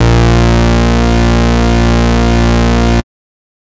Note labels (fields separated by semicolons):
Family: bass; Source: synthesizer; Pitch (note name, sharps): A#1; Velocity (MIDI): 75; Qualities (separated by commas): bright, distorted